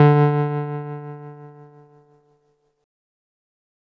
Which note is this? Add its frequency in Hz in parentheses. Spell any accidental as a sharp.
D3 (146.8 Hz)